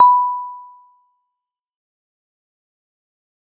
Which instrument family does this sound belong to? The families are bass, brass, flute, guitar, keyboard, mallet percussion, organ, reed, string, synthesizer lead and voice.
mallet percussion